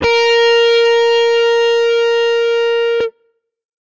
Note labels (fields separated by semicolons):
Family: guitar; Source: electronic; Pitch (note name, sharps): A#4; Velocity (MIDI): 75; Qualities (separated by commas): bright, distorted